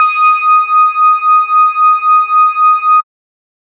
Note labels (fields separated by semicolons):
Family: bass; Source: synthesizer; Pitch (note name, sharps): D#6; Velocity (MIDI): 127